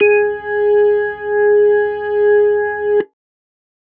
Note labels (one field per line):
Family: organ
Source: electronic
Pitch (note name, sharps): G#4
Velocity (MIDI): 50